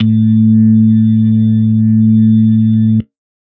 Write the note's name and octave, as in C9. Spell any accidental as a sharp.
A2